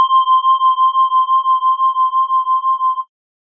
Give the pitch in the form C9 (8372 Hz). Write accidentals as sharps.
C6 (1047 Hz)